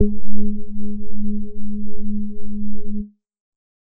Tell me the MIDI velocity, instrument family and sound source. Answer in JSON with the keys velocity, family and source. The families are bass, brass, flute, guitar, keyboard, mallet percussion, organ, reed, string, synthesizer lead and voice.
{"velocity": 25, "family": "keyboard", "source": "electronic"}